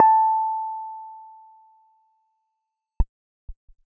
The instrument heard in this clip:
electronic keyboard